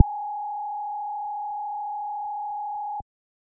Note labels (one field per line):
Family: bass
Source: synthesizer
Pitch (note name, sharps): G#5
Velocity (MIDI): 50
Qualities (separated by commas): dark